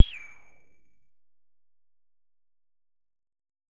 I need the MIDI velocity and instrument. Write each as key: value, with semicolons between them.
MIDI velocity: 127; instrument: synthesizer bass